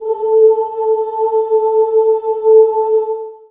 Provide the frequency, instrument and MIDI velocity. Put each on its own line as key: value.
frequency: 440 Hz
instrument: acoustic voice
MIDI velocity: 25